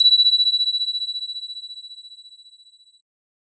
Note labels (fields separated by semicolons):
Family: bass; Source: synthesizer; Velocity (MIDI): 75; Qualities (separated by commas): bright